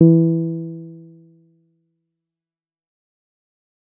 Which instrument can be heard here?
synthesizer bass